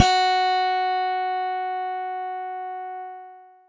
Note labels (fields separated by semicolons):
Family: keyboard; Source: electronic; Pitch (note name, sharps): F#4; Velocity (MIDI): 50; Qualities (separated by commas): bright